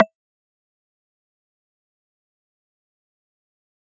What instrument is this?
acoustic mallet percussion instrument